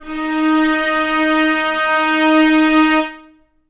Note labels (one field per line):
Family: string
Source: acoustic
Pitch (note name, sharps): D#4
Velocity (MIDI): 25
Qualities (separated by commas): reverb